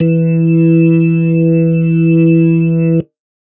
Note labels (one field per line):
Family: organ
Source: electronic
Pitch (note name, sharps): E3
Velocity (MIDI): 25